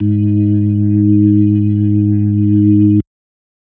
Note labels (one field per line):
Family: organ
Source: electronic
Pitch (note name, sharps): G#2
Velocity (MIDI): 127